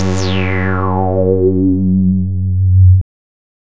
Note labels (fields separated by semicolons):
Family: bass; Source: synthesizer; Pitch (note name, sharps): F#2; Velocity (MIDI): 127; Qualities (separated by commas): bright, distorted